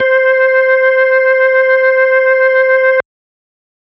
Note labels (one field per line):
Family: organ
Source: electronic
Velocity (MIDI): 25